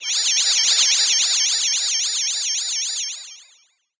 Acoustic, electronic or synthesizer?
synthesizer